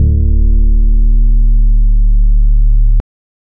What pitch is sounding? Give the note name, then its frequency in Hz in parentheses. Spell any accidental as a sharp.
D1 (36.71 Hz)